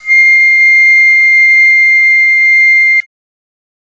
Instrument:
acoustic flute